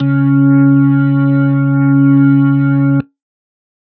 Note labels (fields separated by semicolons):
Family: organ; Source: electronic; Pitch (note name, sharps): C#3; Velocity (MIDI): 25